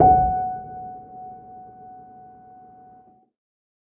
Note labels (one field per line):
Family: keyboard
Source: acoustic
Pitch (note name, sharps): F#5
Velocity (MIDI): 25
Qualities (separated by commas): reverb